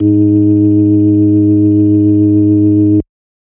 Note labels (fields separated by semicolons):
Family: organ; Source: electronic; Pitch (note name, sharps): G#2; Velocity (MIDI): 75